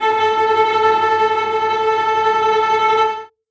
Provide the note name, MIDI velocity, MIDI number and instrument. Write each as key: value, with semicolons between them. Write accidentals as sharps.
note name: A4; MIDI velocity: 25; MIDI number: 69; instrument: acoustic string instrument